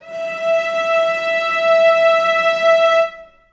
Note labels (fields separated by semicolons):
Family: string; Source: acoustic; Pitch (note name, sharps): E5; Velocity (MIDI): 50; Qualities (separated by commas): reverb